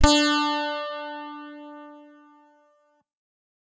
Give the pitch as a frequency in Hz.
293.7 Hz